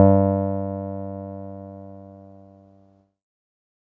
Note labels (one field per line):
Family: keyboard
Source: electronic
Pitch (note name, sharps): G2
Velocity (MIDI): 50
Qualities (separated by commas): dark